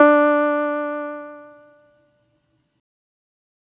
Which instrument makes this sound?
electronic keyboard